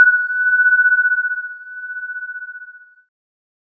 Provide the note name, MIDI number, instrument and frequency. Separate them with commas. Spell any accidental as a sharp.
F#6, 90, electronic keyboard, 1480 Hz